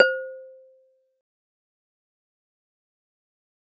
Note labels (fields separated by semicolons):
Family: mallet percussion; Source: acoustic; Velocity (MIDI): 50; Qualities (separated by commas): fast decay, percussive